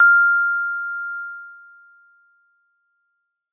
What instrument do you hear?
acoustic mallet percussion instrument